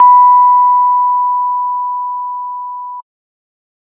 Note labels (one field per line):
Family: organ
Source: electronic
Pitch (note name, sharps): B5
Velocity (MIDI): 25